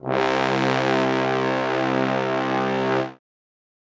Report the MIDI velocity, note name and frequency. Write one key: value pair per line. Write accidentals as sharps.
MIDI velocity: 127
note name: C2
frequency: 65.41 Hz